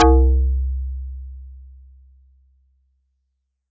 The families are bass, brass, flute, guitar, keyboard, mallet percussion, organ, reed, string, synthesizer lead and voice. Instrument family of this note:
mallet percussion